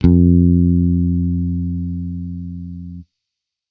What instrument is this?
electronic bass